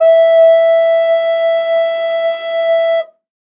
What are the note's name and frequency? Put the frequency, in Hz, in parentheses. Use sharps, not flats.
E5 (659.3 Hz)